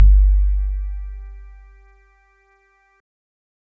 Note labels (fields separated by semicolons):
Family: keyboard; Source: electronic; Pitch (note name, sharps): G1; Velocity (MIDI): 100; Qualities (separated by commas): dark